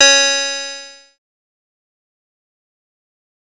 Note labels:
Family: bass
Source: synthesizer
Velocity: 75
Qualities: bright, distorted, fast decay

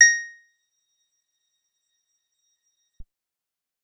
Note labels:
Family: guitar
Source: acoustic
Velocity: 127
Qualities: percussive

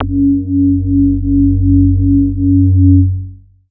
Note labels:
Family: bass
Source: synthesizer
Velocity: 50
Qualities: distorted, long release, multiphonic

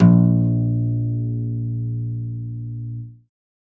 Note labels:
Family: guitar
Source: acoustic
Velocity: 100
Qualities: reverb

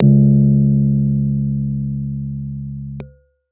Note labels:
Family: keyboard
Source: electronic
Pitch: C#2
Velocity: 25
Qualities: dark

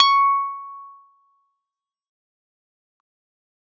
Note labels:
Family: keyboard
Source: electronic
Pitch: C#6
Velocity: 127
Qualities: distorted, fast decay

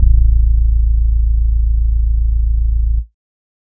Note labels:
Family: bass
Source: synthesizer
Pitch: A0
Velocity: 25

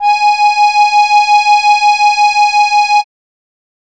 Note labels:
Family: keyboard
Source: acoustic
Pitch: G#5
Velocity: 75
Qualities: bright

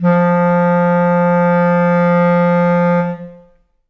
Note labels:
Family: reed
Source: acoustic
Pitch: F3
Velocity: 50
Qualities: long release, reverb

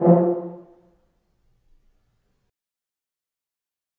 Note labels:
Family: brass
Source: acoustic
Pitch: F3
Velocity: 50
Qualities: dark, fast decay, percussive, reverb

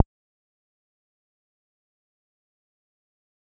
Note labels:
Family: bass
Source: synthesizer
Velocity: 100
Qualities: fast decay, percussive

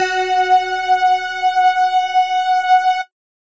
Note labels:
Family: mallet percussion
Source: electronic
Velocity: 100

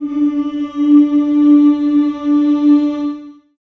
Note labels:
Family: voice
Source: acoustic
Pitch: D4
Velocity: 75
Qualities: dark, reverb

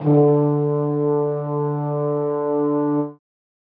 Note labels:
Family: brass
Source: acoustic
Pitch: D3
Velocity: 50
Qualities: reverb

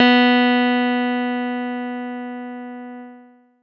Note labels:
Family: keyboard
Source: electronic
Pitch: B3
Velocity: 100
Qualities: distorted

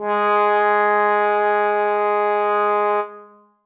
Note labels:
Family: brass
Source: acoustic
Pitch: G#3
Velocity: 75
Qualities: reverb

